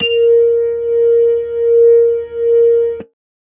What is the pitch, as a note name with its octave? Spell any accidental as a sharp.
A#4